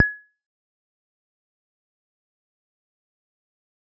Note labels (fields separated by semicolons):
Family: bass; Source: synthesizer; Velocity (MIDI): 25; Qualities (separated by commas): fast decay, percussive